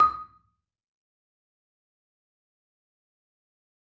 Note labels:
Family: mallet percussion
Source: acoustic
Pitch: D#6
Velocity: 127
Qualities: fast decay, percussive, reverb

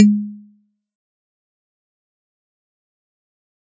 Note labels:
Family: mallet percussion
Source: acoustic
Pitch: G#3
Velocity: 75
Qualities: fast decay, percussive

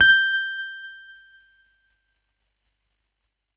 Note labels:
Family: keyboard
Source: electronic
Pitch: G6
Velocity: 75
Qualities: distorted, tempo-synced

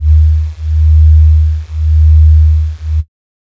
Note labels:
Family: flute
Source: synthesizer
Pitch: D#2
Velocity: 25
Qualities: dark

